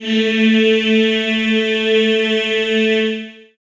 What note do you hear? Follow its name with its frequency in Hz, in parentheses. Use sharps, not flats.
A3 (220 Hz)